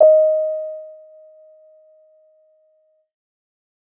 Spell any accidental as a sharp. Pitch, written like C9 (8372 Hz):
D#5 (622.3 Hz)